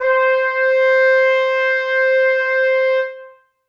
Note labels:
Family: brass; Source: acoustic; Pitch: C5; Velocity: 25; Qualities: reverb

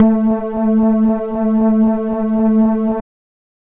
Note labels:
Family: bass; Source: synthesizer; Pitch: A3; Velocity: 127; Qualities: dark

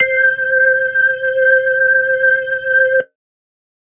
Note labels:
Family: organ; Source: electronic; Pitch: C5; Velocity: 25

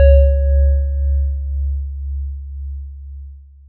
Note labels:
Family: mallet percussion; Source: acoustic; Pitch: C#2; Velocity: 25; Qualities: long release

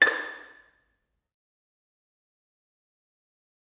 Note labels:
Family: string; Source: acoustic; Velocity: 50; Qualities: fast decay, percussive, reverb

